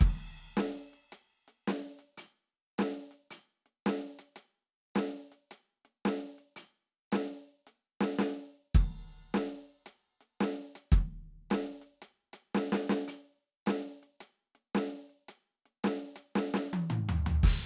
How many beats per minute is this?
110 BPM